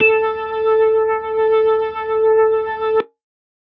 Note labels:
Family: organ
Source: electronic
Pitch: A4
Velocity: 25

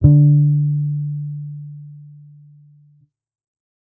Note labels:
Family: bass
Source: electronic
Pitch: D3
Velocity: 127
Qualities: dark

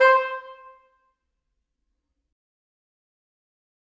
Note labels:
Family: reed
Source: acoustic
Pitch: C5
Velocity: 100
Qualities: fast decay, percussive, reverb

